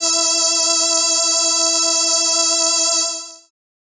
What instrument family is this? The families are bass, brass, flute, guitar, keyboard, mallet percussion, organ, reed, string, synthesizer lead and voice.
keyboard